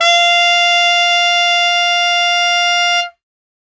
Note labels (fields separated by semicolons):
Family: reed; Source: acoustic; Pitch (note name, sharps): F5; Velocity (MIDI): 127; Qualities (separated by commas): bright